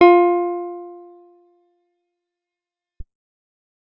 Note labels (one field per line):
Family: guitar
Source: acoustic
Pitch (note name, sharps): F4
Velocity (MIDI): 50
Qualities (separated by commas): fast decay